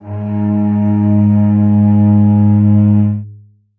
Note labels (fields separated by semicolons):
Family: string; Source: acoustic; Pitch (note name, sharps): G#2; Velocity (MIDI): 25; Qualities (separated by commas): long release, reverb